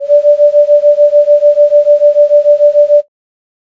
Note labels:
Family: flute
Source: synthesizer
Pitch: D5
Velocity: 25

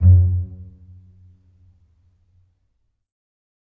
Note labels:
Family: string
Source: acoustic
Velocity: 50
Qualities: dark, percussive, reverb

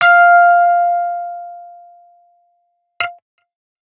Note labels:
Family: guitar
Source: electronic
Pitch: F5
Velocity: 50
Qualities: distorted

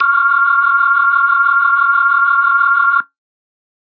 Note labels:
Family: organ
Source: electronic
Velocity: 50

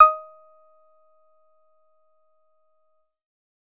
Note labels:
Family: bass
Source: synthesizer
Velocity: 50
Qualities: percussive

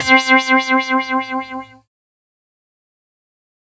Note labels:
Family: keyboard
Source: synthesizer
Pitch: C4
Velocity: 100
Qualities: distorted, fast decay

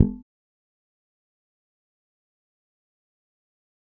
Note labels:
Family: bass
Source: electronic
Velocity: 25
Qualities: fast decay, percussive

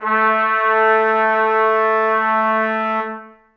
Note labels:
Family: brass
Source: acoustic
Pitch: A3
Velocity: 75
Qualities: reverb

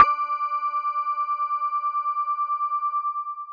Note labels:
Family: mallet percussion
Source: electronic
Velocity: 100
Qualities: long release

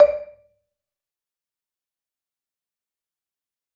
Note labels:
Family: mallet percussion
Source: acoustic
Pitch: D5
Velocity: 127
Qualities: dark, fast decay, percussive, reverb

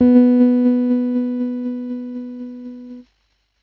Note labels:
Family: keyboard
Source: electronic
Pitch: B3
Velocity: 50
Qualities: dark, distorted, tempo-synced

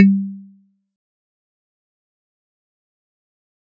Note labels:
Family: mallet percussion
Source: acoustic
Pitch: G3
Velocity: 25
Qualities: fast decay, percussive

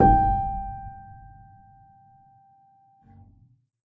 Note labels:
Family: keyboard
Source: acoustic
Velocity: 50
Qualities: dark, reverb

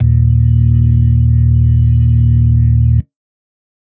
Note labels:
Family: organ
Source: electronic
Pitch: D#1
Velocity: 25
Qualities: dark

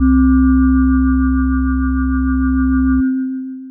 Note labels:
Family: mallet percussion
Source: electronic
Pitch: C2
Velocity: 25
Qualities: long release

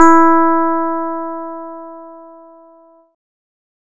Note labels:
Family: bass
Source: synthesizer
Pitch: E4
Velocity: 127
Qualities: bright

